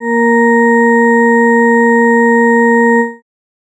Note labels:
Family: organ; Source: electronic; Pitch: A#3; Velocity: 50

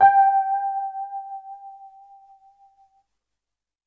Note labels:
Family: keyboard; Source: electronic; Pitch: G5; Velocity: 75

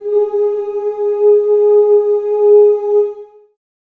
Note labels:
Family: voice; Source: acoustic; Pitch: G#4; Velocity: 25; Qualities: reverb

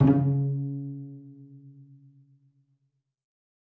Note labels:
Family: string; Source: acoustic; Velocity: 75; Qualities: dark, reverb

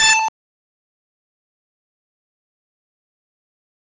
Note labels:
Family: bass; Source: synthesizer; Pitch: A5; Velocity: 100; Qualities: bright, distorted, fast decay, percussive

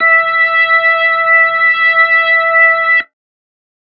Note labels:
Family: organ; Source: electronic; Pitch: E5; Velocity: 25

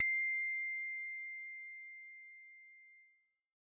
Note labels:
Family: bass; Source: synthesizer; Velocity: 100; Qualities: distorted

